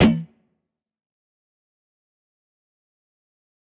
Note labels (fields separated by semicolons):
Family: guitar; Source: electronic; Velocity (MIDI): 127; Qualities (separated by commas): bright, distorted, fast decay, percussive